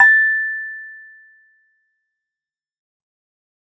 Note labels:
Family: keyboard; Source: electronic; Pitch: A6; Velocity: 100; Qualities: fast decay

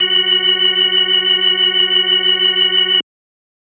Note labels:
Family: organ; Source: electronic; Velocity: 75

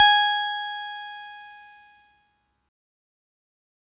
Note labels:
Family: keyboard; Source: electronic; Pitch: G#5; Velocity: 127; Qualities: bright, distorted

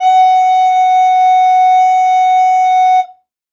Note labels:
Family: flute; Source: acoustic; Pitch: F#5; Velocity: 50

